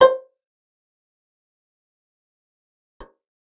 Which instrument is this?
acoustic guitar